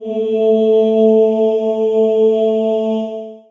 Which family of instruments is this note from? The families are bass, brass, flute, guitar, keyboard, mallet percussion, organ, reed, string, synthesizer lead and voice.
voice